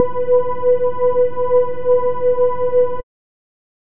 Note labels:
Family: bass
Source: synthesizer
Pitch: B4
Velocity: 127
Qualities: dark

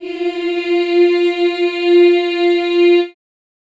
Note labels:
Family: voice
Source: acoustic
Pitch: F4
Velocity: 75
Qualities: reverb

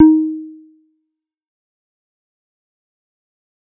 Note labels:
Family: bass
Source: synthesizer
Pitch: D#4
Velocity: 127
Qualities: fast decay, percussive

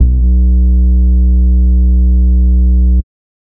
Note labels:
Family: bass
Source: synthesizer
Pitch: B1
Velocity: 25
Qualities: dark, distorted, tempo-synced

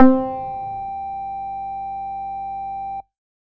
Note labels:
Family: bass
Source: synthesizer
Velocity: 50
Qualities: distorted

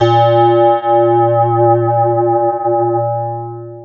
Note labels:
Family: guitar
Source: electronic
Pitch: A#2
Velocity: 127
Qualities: long release, multiphonic, non-linear envelope

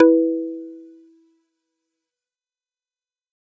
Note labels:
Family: mallet percussion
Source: acoustic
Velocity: 100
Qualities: multiphonic

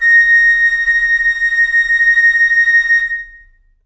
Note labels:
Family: flute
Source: acoustic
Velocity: 75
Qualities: long release, reverb

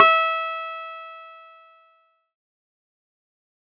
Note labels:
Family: keyboard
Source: electronic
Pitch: E5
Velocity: 100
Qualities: distorted, fast decay

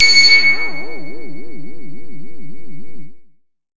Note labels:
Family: bass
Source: synthesizer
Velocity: 75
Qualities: bright, distorted

